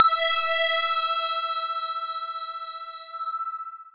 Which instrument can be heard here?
electronic mallet percussion instrument